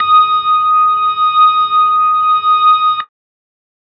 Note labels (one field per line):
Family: keyboard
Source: electronic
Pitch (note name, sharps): D#6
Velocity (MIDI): 100